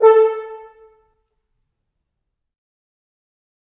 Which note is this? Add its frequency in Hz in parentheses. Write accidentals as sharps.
A4 (440 Hz)